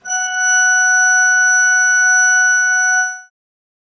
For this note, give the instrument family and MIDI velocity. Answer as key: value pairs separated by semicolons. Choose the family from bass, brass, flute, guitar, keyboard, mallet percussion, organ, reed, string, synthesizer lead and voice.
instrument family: organ; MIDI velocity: 127